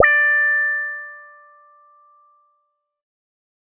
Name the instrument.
synthesizer bass